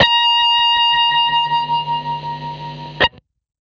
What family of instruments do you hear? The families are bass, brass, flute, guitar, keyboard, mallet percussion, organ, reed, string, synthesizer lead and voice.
guitar